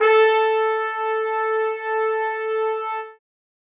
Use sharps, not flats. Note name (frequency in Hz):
A4 (440 Hz)